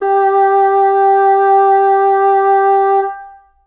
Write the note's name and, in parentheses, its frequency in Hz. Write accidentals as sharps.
G4 (392 Hz)